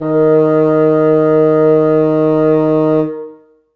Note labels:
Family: reed; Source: acoustic; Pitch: D#3; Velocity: 100; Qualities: reverb

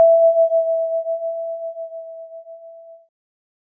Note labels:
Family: keyboard; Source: electronic; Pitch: E5; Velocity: 50; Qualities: multiphonic

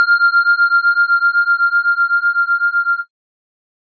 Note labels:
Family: organ; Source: electronic; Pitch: F6; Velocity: 50

